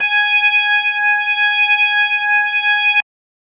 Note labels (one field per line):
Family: organ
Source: electronic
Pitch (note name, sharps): G#5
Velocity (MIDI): 127